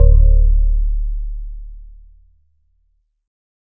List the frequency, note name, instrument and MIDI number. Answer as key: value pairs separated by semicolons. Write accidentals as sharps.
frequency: 36.71 Hz; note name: D1; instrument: electronic keyboard; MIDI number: 26